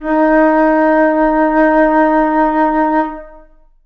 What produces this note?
acoustic flute